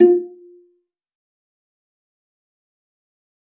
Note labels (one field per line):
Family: string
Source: acoustic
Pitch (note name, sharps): F4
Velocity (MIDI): 25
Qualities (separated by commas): fast decay, percussive, reverb